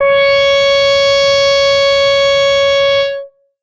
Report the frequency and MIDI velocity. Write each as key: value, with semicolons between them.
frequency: 554.4 Hz; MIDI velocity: 75